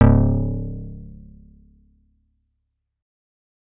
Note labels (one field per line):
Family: bass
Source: synthesizer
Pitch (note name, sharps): C#1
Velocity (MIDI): 127